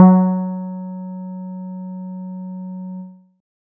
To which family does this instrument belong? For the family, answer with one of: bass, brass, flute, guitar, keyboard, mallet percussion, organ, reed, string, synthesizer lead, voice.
guitar